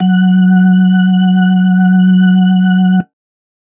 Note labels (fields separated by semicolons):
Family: organ; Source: electronic; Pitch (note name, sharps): F#3; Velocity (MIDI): 75